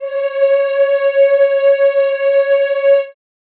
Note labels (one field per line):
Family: voice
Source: acoustic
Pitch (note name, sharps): C#5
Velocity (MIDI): 75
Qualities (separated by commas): reverb